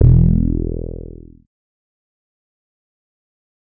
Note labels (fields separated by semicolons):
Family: bass; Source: synthesizer; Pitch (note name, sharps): E1; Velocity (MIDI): 50; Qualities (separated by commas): distorted, fast decay